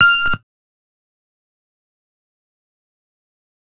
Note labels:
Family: bass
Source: synthesizer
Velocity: 100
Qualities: fast decay, percussive

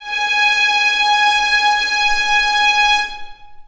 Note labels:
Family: string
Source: acoustic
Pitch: G#5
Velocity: 25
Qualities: long release, reverb

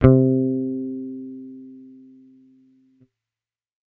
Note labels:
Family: bass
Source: electronic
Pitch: C3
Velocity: 50

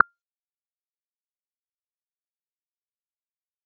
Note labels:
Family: bass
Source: synthesizer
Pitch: F6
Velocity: 100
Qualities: fast decay, percussive

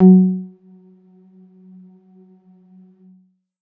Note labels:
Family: keyboard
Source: electronic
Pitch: F#3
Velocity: 127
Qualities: dark, percussive, reverb

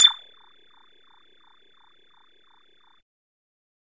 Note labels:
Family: bass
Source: synthesizer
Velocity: 75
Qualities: bright, percussive

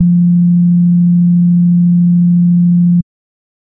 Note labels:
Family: bass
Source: synthesizer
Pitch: F3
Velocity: 127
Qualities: dark

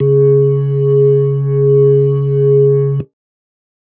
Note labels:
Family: keyboard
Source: electronic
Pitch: C#3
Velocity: 127

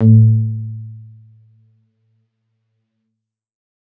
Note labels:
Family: keyboard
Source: electronic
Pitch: A2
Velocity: 100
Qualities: dark

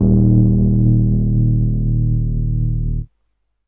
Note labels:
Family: keyboard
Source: electronic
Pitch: D#1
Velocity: 75

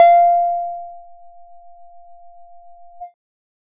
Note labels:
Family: bass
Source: synthesizer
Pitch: F5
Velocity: 75

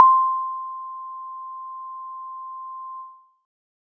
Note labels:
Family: guitar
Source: synthesizer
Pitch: C6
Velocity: 25

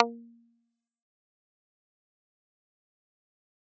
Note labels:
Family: guitar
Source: electronic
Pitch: A#3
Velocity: 127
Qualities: fast decay, percussive

